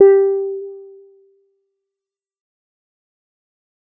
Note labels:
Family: bass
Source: synthesizer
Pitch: G4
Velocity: 50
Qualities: fast decay

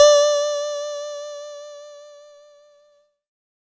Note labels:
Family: keyboard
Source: electronic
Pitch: D5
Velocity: 100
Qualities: bright

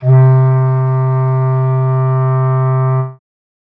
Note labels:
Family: reed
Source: acoustic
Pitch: C3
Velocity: 25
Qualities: dark

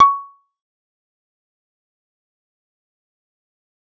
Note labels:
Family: bass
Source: synthesizer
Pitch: C#6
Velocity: 127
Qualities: fast decay, percussive

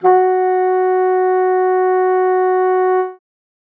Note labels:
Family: reed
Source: acoustic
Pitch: F#4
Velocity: 75

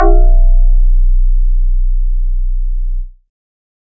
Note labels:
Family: synthesizer lead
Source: synthesizer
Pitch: B0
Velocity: 127

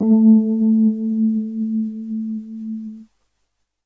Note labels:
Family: keyboard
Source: electronic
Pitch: A3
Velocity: 50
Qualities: dark

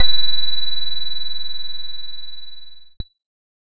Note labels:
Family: keyboard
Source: electronic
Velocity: 50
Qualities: distorted

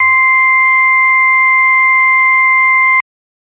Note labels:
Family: organ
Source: electronic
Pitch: C6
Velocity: 75

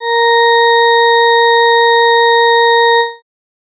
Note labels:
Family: organ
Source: electronic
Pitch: A#4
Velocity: 75

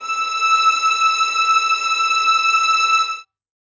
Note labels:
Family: string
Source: acoustic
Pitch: E6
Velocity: 100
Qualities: reverb

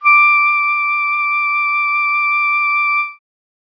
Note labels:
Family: reed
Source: acoustic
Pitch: D6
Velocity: 25

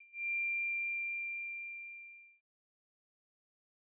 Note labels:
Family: bass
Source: synthesizer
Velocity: 75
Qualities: distorted, fast decay

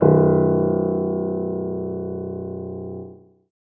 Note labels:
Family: keyboard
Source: acoustic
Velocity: 75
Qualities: reverb

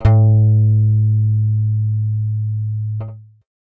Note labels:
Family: bass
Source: synthesizer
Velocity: 25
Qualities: dark

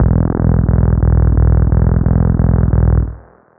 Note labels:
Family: bass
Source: synthesizer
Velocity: 50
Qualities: reverb

